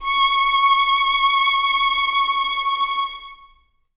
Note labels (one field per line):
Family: string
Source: acoustic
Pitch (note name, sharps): C#6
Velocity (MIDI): 50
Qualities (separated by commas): reverb